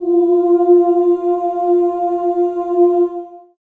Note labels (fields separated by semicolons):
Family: voice; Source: acoustic; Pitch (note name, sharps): F4; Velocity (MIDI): 127; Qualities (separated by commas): long release, reverb